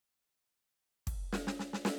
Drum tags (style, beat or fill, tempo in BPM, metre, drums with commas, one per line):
country
fill
114 BPM
4/4
ride, snare, kick